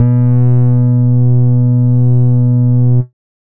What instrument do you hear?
synthesizer bass